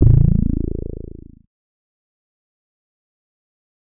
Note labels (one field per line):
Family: bass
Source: synthesizer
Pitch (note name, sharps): A0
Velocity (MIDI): 50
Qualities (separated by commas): distorted, fast decay